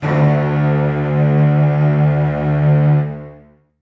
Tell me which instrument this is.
acoustic string instrument